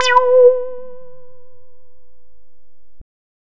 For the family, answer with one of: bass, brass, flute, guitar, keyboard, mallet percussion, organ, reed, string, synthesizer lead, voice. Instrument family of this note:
bass